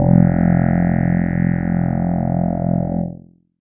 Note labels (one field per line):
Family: keyboard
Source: electronic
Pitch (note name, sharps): F1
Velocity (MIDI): 50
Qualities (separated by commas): distorted, multiphonic